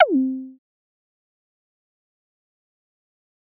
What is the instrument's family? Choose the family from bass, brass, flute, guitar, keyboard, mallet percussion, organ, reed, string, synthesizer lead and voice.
bass